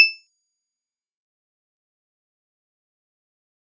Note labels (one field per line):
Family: mallet percussion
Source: acoustic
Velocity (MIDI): 50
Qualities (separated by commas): bright, fast decay, percussive